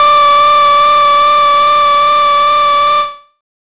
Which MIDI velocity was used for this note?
100